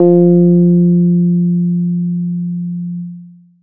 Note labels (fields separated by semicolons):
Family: bass; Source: synthesizer; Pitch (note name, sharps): F3; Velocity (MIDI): 25; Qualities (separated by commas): distorted, long release